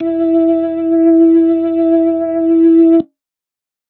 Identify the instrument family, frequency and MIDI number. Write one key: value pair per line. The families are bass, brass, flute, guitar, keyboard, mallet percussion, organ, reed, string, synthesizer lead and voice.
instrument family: organ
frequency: 329.6 Hz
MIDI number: 64